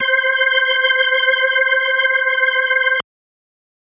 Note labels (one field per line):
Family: organ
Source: electronic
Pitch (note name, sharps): C5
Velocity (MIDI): 50